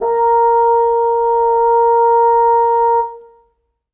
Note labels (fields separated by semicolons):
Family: reed; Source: acoustic; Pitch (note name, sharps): A#4; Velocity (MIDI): 50; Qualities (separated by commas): reverb